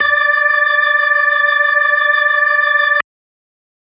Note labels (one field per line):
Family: organ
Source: electronic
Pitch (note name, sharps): D5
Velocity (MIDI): 75